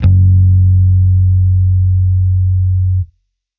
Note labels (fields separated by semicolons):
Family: bass; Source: electronic; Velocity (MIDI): 127